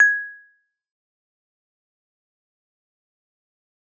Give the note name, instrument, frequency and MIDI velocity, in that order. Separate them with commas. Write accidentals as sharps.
G#6, acoustic mallet percussion instrument, 1661 Hz, 127